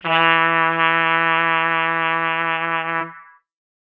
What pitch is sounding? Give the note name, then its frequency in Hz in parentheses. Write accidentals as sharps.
E3 (164.8 Hz)